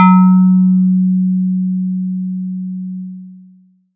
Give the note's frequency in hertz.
185 Hz